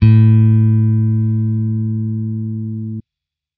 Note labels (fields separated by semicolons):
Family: bass; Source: electronic; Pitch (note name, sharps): A2; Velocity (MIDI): 50